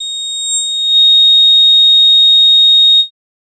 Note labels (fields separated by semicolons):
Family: bass; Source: synthesizer; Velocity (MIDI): 127; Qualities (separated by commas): bright, distorted